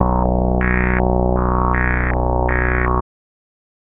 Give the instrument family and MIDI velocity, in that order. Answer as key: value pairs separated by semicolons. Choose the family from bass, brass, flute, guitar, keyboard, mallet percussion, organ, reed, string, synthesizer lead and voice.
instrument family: bass; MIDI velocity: 127